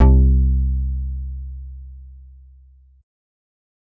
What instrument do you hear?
synthesizer bass